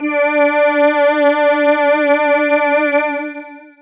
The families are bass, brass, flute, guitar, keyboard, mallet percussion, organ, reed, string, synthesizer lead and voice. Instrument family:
voice